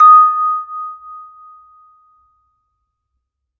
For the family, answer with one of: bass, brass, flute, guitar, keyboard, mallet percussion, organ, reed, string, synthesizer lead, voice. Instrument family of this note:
mallet percussion